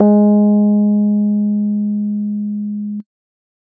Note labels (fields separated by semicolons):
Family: keyboard; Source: electronic; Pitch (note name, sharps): G#3; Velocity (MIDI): 50